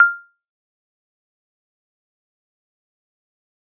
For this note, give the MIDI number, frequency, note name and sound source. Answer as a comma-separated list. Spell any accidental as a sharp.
89, 1397 Hz, F6, acoustic